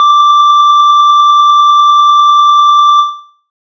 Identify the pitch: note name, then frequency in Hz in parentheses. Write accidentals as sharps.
D6 (1175 Hz)